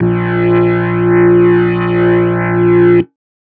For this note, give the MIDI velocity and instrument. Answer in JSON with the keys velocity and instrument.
{"velocity": 100, "instrument": "electronic organ"}